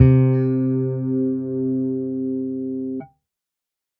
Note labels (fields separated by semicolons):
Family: bass; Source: electronic; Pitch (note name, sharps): C3; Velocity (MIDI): 100